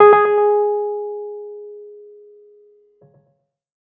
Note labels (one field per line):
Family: keyboard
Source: electronic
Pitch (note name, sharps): G#4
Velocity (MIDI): 100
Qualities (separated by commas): tempo-synced